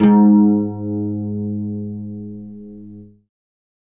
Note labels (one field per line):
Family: guitar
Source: acoustic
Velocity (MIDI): 75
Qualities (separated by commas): reverb